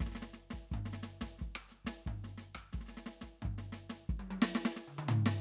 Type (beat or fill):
beat